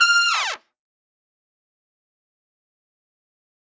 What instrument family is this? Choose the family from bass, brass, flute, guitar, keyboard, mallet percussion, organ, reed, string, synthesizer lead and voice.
brass